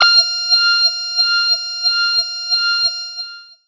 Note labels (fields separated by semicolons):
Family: voice; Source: synthesizer; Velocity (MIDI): 127; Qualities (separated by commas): bright, long release, non-linear envelope, tempo-synced